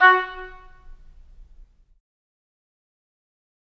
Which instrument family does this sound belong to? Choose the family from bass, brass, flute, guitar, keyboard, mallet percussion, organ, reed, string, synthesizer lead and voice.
reed